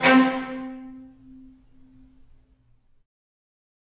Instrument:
acoustic string instrument